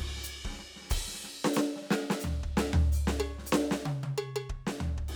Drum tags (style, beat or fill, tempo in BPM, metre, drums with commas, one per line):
New Orleans funk
beat
93 BPM
4/4
crash, ride, hi-hat pedal, percussion, snare, high tom, floor tom, kick